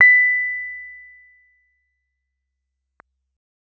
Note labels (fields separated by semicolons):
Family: keyboard; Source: electronic; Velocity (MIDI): 75